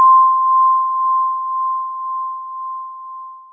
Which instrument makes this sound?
acoustic mallet percussion instrument